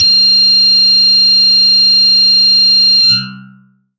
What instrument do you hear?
electronic guitar